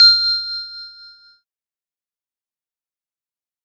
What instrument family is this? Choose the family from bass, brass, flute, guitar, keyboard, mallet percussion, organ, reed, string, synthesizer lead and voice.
keyboard